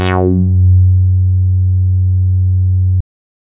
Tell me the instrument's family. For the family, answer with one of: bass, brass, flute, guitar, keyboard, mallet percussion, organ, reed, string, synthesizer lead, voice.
bass